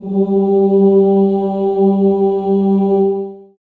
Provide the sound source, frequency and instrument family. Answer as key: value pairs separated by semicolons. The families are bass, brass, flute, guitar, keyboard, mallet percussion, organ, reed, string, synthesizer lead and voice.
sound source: acoustic; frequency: 196 Hz; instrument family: voice